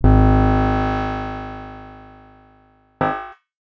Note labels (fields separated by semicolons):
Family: guitar; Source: acoustic; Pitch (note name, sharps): G#1; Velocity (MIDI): 50; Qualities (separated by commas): bright, distorted